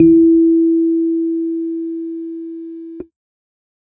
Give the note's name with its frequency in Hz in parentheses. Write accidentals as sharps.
E4 (329.6 Hz)